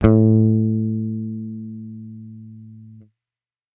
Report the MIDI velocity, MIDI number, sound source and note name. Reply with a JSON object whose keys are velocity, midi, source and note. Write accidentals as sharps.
{"velocity": 75, "midi": 45, "source": "electronic", "note": "A2"}